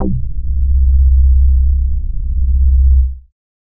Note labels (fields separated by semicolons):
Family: bass; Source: synthesizer; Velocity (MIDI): 50; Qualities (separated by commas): distorted